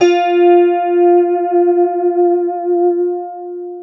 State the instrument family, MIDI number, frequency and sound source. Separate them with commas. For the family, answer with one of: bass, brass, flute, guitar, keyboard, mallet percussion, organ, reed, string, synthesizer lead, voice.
guitar, 65, 349.2 Hz, electronic